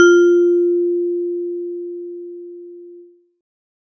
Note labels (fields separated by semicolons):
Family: mallet percussion; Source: acoustic; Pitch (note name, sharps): F4; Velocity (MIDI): 75